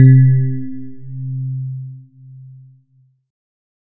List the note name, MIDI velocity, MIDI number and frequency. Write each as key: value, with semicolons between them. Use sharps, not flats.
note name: C3; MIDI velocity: 75; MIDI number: 48; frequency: 130.8 Hz